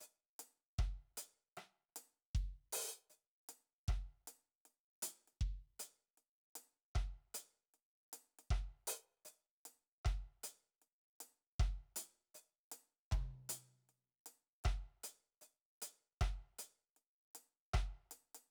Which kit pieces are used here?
closed hi-hat, open hi-hat, hi-hat pedal, cross-stick, high tom and kick